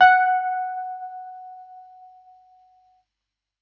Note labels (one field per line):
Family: keyboard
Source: electronic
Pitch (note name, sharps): F#5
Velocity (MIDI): 100